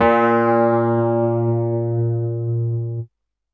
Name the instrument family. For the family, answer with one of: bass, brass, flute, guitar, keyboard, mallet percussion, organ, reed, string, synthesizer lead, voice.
keyboard